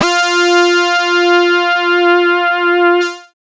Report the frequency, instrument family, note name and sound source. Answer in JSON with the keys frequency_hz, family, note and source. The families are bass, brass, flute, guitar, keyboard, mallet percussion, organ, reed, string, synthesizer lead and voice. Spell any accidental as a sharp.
{"frequency_hz": 349.2, "family": "bass", "note": "F4", "source": "synthesizer"}